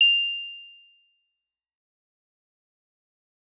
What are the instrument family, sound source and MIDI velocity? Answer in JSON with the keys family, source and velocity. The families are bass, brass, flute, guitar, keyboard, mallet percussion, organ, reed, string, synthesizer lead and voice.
{"family": "guitar", "source": "electronic", "velocity": 100}